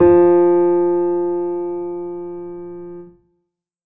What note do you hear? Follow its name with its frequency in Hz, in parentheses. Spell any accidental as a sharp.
F3 (174.6 Hz)